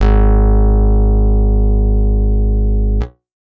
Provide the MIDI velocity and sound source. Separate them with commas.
50, acoustic